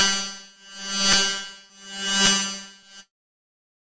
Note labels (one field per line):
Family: guitar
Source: electronic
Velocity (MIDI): 127